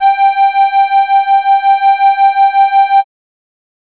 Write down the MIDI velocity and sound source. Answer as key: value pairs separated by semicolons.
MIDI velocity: 127; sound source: acoustic